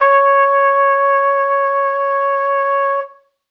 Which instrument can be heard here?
acoustic brass instrument